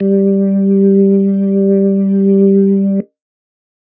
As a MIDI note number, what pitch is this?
55